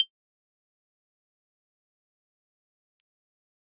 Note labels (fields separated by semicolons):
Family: keyboard; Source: electronic; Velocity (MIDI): 75; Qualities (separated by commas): fast decay, percussive